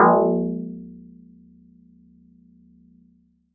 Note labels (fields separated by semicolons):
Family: mallet percussion; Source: acoustic; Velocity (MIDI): 100